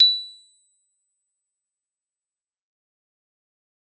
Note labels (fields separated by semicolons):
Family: mallet percussion; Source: acoustic; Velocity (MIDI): 75; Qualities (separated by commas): bright